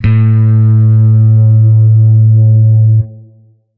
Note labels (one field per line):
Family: guitar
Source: electronic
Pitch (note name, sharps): A2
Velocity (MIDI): 75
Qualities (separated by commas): distorted, long release